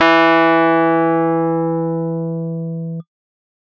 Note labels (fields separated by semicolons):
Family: keyboard; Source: electronic; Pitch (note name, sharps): E3; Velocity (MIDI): 127; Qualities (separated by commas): distorted